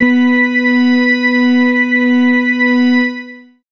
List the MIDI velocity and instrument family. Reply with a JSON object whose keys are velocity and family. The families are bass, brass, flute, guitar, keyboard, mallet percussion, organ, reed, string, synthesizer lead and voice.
{"velocity": 127, "family": "organ"}